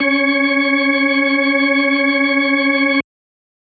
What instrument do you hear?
electronic organ